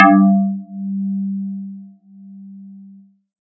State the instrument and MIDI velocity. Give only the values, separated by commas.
synthesizer guitar, 127